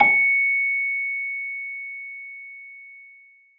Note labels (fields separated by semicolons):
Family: mallet percussion; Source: acoustic; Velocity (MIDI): 25; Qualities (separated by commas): reverb